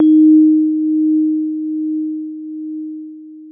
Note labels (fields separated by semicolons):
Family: keyboard; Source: electronic; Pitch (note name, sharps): D#4; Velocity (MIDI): 127; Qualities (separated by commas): long release